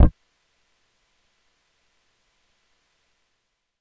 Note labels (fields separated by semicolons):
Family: bass; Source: electronic; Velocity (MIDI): 25; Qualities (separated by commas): percussive